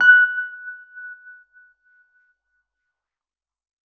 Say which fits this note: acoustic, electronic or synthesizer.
electronic